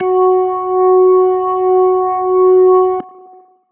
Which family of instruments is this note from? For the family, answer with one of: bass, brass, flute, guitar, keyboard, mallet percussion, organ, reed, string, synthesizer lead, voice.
organ